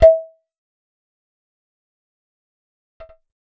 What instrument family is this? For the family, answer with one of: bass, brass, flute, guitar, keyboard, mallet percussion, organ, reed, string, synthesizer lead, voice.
bass